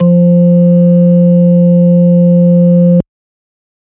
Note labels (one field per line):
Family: organ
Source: electronic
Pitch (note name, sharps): F3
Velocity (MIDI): 127